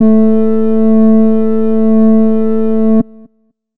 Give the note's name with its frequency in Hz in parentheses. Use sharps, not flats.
A3 (220 Hz)